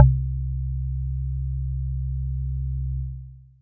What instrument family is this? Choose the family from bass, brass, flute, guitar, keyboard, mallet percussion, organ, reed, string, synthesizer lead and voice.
mallet percussion